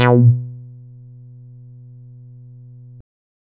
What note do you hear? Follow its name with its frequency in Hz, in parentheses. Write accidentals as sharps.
B2 (123.5 Hz)